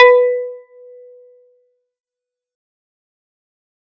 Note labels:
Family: guitar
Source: synthesizer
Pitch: B4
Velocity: 75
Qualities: fast decay, percussive

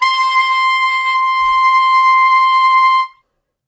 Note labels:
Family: reed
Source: acoustic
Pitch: C6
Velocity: 75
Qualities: reverb

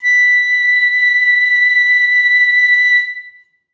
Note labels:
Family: flute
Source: acoustic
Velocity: 50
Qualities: reverb

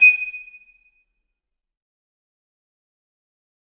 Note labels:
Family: flute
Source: acoustic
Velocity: 75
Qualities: bright, fast decay, percussive, reverb

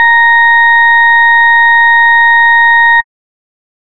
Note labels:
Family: bass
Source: synthesizer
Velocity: 50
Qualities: distorted

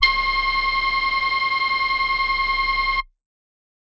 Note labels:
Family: voice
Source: synthesizer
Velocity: 50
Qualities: multiphonic

